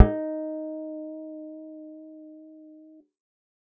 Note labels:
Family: bass; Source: synthesizer; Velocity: 75; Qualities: dark, reverb

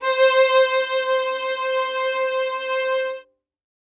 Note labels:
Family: string; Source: acoustic; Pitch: C5; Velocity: 127; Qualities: reverb

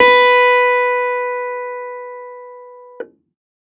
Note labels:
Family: keyboard; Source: electronic; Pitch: B4; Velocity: 100; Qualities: distorted

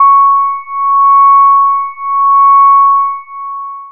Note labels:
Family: bass; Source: synthesizer; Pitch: C#6; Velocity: 75; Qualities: long release

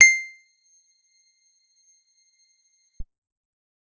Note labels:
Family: guitar; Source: acoustic; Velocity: 75; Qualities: percussive

